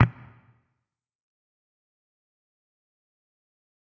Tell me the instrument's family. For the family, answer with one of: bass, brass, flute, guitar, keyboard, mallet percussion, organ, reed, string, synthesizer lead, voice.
guitar